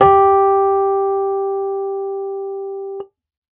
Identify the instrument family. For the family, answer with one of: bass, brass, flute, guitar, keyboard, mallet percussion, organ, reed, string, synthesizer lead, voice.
keyboard